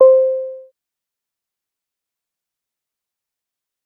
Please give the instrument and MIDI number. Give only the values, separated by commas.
synthesizer bass, 72